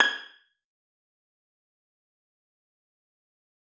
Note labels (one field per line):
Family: string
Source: acoustic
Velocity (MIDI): 100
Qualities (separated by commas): fast decay, percussive, reverb